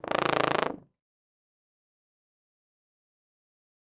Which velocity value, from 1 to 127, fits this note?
50